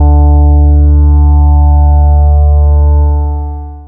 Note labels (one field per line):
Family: bass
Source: synthesizer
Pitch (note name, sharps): D2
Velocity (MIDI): 75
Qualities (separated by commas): long release